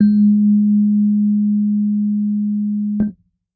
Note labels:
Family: keyboard; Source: electronic; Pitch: G#3; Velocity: 25; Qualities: dark

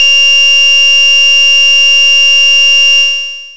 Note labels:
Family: bass; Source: synthesizer; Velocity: 75; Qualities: bright, distorted, long release

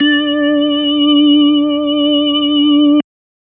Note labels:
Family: organ; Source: electronic; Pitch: D4; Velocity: 100

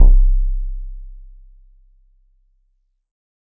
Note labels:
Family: keyboard; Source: electronic; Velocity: 50

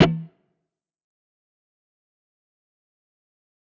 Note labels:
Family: guitar; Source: electronic; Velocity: 25; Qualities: distorted, fast decay, percussive

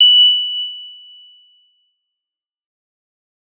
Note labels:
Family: bass; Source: synthesizer; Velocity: 127; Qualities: bright, fast decay

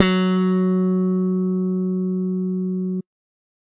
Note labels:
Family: bass; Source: electronic; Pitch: F#3; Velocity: 100; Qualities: bright

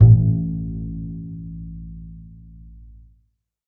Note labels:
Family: string; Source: acoustic; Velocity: 127; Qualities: dark, reverb

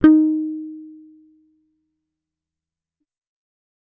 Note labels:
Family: bass; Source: electronic; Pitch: D#4; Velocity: 127; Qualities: fast decay

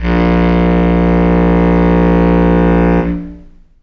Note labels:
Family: reed; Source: acoustic; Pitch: A#1; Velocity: 50; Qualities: long release, reverb

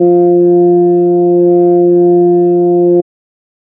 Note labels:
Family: organ; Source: electronic; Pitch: F3; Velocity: 50; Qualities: dark

